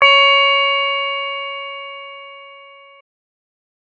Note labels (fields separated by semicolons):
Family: keyboard; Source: electronic; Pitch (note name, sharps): C#5; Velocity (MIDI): 50; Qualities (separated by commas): distorted